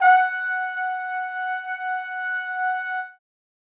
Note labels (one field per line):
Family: brass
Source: acoustic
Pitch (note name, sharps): F#5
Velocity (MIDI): 25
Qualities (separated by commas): reverb